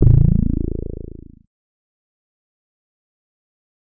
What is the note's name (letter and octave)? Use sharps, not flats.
A0